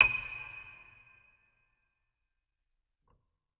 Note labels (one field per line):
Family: organ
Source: electronic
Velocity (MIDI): 127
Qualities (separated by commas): fast decay, percussive, reverb